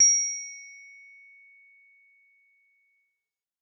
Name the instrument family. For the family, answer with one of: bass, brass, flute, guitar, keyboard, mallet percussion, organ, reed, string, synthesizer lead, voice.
bass